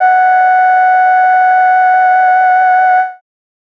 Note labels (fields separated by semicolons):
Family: voice; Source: synthesizer; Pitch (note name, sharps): F#5; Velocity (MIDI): 127